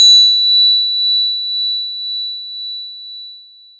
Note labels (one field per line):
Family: mallet percussion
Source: acoustic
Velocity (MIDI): 75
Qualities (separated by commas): bright, long release